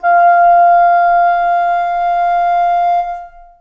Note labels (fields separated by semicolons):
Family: flute; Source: acoustic; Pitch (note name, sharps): F5; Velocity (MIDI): 25; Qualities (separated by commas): long release, reverb